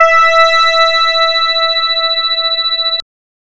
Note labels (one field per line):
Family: bass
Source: synthesizer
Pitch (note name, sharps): E5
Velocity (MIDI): 75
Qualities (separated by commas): bright, distorted, multiphonic